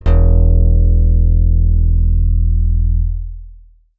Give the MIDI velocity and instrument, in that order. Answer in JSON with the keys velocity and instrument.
{"velocity": 100, "instrument": "synthesizer bass"}